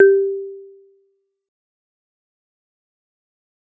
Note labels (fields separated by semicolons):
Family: mallet percussion; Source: acoustic; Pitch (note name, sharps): G4; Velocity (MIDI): 50; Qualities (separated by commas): dark, fast decay, percussive, reverb